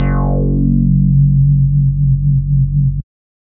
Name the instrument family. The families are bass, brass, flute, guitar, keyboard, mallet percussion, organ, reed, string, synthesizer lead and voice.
bass